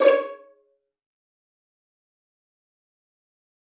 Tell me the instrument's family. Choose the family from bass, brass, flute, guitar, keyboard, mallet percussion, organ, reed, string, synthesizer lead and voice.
string